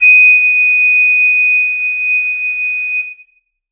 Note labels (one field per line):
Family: flute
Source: acoustic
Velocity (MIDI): 127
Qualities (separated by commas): reverb